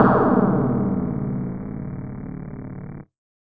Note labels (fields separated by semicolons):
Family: mallet percussion; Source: electronic; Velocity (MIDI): 50